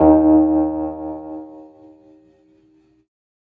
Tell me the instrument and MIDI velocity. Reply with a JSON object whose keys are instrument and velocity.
{"instrument": "electronic organ", "velocity": 100}